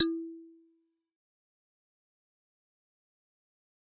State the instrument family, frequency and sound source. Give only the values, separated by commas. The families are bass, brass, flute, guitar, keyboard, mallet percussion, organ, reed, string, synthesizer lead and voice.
mallet percussion, 329.6 Hz, acoustic